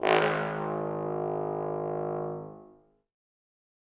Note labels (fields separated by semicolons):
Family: brass; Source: acoustic; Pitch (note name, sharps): G#1; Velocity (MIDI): 50; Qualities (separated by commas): bright, reverb